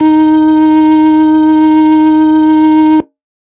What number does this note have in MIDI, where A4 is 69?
63